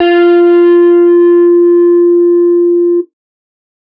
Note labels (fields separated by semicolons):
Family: guitar; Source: electronic; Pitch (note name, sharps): F4; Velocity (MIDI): 75; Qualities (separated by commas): distorted